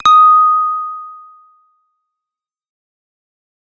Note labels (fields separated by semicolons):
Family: bass; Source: synthesizer; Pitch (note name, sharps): D#6; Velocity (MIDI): 100; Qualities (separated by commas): distorted, fast decay